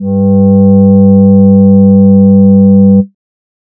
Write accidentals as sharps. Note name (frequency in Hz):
G2 (98 Hz)